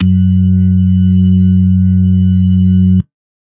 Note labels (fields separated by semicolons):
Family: organ; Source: electronic; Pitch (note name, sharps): F#2; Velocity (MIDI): 25; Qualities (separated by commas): dark